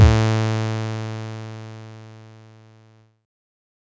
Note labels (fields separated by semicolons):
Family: bass; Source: synthesizer; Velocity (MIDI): 50; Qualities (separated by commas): bright, distorted